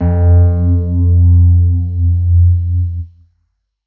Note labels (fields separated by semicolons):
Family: keyboard; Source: electronic; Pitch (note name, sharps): F2; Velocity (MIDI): 75; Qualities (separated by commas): distorted